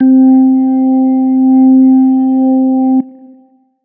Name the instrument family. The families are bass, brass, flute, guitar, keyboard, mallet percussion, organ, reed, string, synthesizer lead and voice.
organ